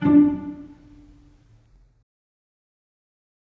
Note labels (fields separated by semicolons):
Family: string; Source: acoustic; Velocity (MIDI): 25; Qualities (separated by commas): dark, fast decay, percussive, reverb